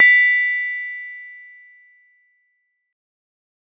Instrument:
acoustic mallet percussion instrument